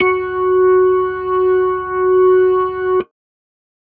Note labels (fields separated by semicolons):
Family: organ; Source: electronic; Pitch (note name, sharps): F#4; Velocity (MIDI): 25